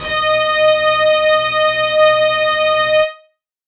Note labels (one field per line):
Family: guitar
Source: electronic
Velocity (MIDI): 50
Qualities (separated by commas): distorted